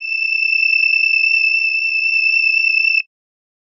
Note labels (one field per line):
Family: reed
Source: acoustic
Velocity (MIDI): 100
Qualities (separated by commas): bright